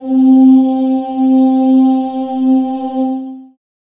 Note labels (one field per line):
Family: voice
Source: acoustic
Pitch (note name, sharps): C4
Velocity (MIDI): 100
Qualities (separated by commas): dark, long release, reverb